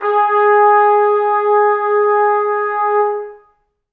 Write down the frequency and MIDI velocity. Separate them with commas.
415.3 Hz, 50